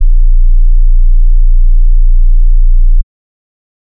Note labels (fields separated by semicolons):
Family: bass; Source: synthesizer; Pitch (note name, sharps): A#0; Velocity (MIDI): 50; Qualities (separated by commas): dark